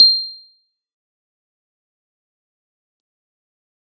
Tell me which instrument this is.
electronic keyboard